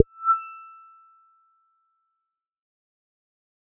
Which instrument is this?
synthesizer bass